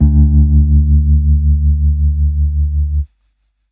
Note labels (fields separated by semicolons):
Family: keyboard; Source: electronic; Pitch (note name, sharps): D2; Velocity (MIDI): 50; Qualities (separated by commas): dark